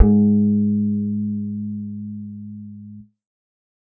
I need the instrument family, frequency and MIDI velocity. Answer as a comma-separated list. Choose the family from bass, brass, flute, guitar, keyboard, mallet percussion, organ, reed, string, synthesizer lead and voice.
bass, 103.8 Hz, 75